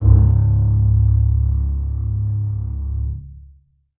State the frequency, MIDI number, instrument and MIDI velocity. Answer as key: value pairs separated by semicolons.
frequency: 34.65 Hz; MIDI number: 25; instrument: acoustic string instrument; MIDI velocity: 127